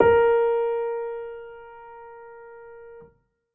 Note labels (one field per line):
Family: keyboard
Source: acoustic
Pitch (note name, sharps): A#4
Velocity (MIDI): 25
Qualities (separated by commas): reverb